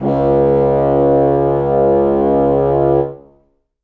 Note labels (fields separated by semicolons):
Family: reed; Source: acoustic; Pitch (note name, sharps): C#2; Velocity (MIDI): 50; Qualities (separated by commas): reverb